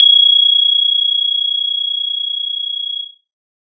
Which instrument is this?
synthesizer lead